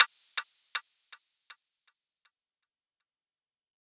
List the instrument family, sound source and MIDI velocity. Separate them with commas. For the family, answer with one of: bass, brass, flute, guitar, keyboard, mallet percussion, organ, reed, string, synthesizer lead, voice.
synthesizer lead, synthesizer, 127